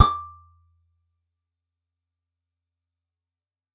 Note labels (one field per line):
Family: guitar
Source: acoustic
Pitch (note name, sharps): D6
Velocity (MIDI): 75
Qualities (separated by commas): fast decay, percussive